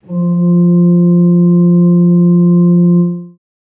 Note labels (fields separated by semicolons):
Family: organ; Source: acoustic; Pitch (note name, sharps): F3; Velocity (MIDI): 127; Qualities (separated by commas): reverb